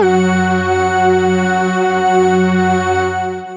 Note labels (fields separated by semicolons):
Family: synthesizer lead; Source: synthesizer; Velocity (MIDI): 100; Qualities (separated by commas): long release